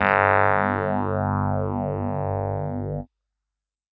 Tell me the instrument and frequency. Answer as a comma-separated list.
electronic keyboard, 49 Hz